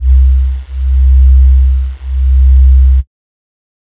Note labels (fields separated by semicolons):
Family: flute; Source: synthesizer; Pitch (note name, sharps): C2; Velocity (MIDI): 127; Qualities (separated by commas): dark